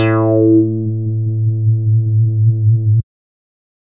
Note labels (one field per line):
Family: bass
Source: synthesizer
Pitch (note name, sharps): A2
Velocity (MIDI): 127